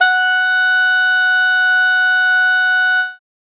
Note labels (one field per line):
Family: reed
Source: acoustic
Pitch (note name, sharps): F#5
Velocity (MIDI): 127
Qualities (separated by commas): bright